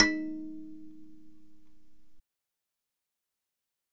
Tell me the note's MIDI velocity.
25